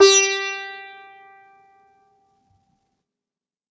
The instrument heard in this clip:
acoustic guitar